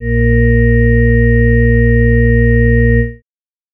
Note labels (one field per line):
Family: organ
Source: electronic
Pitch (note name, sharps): A#1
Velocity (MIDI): 127